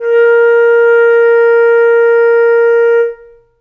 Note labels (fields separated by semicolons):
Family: reed; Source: acoustic; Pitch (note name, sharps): A#4; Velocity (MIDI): 25; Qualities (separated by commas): reverb